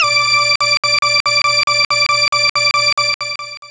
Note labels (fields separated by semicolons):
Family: synthesizer lead; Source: synthesizer; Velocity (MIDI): 75; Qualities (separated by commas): long release